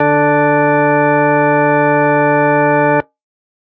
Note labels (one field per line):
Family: organ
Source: electronic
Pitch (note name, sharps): D3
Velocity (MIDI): 25